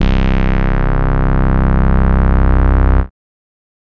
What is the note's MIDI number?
24